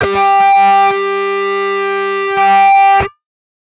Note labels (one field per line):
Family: guitar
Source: electronic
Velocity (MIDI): 25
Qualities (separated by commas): bright, distorted